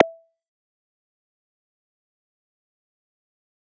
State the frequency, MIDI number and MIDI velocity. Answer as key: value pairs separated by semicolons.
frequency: 659.3 Hz; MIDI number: 76; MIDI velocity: 127